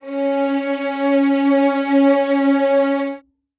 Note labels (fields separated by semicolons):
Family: string; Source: acoustic; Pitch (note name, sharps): C#4; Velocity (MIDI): 75; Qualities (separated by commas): reverb